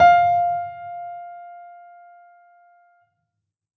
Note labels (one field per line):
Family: keyboard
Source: acoustic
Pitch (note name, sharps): F5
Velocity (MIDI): 100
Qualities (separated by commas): reverb